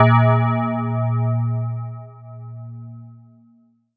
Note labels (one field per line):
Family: mallet percussion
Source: electronic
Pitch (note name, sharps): A#2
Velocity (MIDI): 100